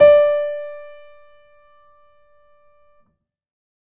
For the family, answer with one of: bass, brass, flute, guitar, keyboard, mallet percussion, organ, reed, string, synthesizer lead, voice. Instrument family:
keyboard